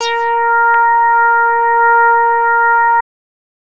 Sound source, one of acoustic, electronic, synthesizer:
synthesizer